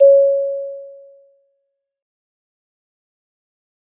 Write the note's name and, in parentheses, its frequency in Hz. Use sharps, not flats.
C#5 (554.4 Hz)